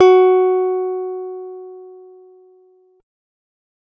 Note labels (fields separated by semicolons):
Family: guitar; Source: acoustic; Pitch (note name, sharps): F#4; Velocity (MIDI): 127